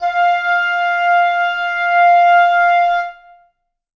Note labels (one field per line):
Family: reed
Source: acoustic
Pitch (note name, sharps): F5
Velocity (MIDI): 75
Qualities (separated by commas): reverb